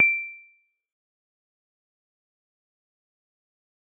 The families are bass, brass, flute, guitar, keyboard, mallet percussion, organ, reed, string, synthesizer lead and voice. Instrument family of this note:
mallet percussion